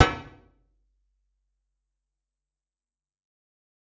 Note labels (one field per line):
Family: guitar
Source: electronic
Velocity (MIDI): 127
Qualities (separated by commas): fast decay, percussive, reverb